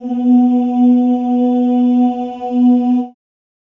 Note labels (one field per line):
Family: voice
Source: acoustic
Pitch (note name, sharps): B3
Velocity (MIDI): 50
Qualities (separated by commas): dark, reverb